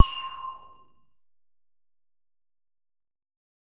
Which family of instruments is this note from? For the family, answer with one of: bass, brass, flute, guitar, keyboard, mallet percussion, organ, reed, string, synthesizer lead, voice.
bass